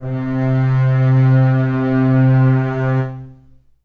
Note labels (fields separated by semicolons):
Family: string; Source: acoustic; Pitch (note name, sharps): C3; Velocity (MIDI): 25; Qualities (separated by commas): long release, reverb